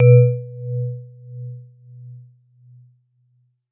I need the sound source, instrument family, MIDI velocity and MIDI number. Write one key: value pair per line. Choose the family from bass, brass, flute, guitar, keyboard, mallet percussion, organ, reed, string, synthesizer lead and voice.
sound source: acoustic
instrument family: mallet percussion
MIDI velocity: 75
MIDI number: 47